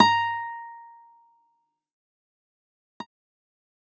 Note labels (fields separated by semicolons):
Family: guitar; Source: electronic; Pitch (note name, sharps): A#5; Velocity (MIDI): 75; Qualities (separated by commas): fast decay